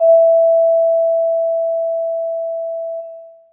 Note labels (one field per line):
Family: mallet percussion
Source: acoustic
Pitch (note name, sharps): E5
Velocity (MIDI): 50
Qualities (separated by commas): reverb